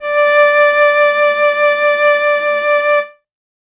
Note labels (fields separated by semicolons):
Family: string; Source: acoustic; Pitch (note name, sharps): D5; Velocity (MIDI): 25; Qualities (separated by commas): reverb